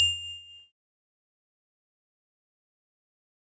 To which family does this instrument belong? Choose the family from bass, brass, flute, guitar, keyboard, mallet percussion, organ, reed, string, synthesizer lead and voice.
keyboard